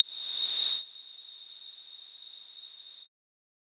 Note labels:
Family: mallet percussion; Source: electronic; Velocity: 127; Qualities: bright, non-linear envelope

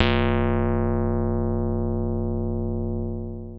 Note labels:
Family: keyboard; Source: electronic; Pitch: C1; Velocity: 127; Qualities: distorted, long release

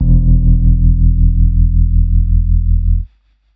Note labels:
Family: keyboard; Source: electronic; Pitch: E1; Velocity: 50; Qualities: dark

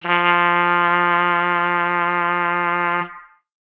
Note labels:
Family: brass; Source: acoustic; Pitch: F3; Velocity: 50; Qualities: distorted

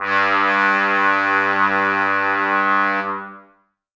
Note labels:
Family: brass; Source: acoustic; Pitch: G2; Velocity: 100; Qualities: bright, reverb

